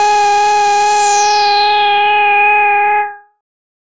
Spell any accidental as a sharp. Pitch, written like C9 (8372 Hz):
G#4 (415.3 Hz)